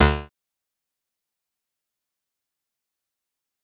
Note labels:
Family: bass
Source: synthesizer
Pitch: D2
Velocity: 50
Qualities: bright, distorted, fast decay, percussive

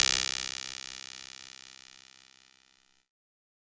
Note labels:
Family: keyboard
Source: electronic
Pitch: C2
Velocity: 127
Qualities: bright, distorted

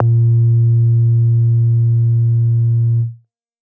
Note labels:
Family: bass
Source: synthesizer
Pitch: A#2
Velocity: 75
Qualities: distorted

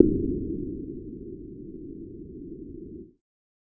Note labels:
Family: bass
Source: synthesizer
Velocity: 100

